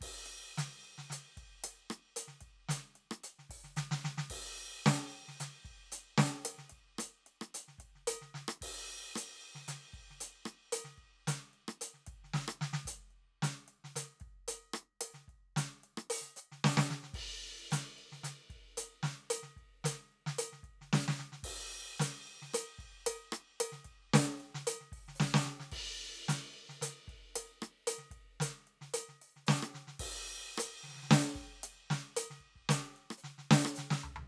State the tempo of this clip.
112 BPM